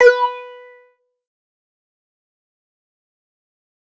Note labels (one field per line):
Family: bass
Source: synthesizer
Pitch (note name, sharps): B4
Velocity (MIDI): 75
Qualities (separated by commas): distorted, fast decay, percussive